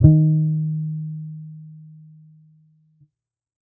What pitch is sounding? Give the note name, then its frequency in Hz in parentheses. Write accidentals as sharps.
D#3 (155.6 Hz)